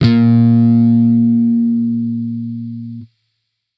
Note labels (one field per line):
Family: bass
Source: electronic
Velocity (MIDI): 75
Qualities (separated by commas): distorted